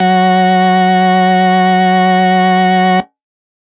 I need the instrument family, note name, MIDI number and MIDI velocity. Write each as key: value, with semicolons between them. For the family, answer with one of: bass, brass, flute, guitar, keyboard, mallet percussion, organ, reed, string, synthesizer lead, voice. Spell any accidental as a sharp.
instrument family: organ; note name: F#3; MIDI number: 54; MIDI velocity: 75